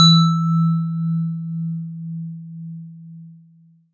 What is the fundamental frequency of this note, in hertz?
164.8 Hz